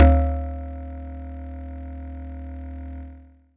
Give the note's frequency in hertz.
73.42 Hz